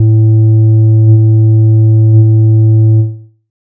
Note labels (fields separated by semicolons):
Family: bass; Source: synthesizer; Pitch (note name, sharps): A2; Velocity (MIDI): 50; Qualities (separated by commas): dark